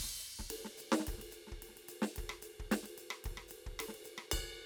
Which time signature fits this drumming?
4/4